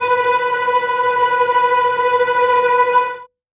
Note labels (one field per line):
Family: string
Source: acoustic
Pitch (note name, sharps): B4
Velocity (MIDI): 50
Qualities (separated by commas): bright, non-linear envelope, reverb